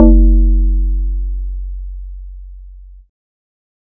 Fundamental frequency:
46.25 Hz